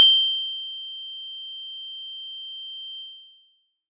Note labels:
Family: mallet percussion; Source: acoustic; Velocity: 50; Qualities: bright, distorted

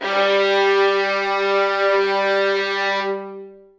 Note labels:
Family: string; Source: acoustic; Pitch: G3; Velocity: 127; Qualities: long release, reverb

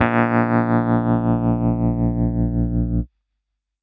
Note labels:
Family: keyboard; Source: electronic; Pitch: A#1; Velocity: 127; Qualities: distorted

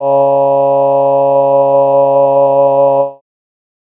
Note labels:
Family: voice; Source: synthesizer; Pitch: C#3; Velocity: 50; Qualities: bright

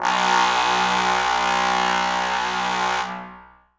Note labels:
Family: brass; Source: acoustic; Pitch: B1; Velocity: 127; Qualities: bright, reverb

